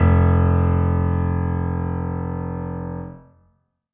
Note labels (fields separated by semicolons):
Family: keyboard; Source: acoustic; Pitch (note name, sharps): F1; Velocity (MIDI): 100; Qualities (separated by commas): reverb